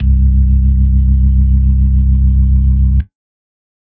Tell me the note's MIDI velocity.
75